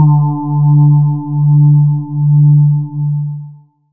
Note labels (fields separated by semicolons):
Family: voice; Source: synthesizer; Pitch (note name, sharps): D3; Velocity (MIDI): 50; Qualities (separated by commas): dark, long release